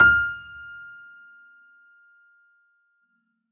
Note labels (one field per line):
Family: keyboard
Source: acoustic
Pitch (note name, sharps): F6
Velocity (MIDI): 100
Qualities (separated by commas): percussive, reverb